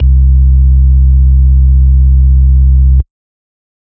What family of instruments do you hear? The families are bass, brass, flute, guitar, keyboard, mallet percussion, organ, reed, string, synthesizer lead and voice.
organ